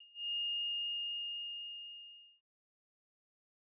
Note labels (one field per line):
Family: bass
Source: synthesizer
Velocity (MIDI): 100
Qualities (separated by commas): bright, distorted, fast decay